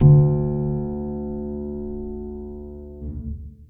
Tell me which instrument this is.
acoustic keyboard